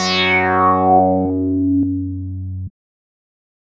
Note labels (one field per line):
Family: bass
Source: synthesizer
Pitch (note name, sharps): F#2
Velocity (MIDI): 50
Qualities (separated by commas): distorted